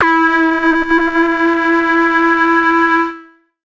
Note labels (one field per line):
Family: synthesizer lead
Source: synthesizer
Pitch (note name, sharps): E4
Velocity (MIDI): 100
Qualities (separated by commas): distorted, multiphonic, non-linear envelope